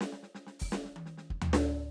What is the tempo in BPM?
125 BPM